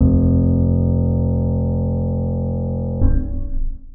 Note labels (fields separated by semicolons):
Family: organ; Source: electronic; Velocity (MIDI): 25; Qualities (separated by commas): long release, reverb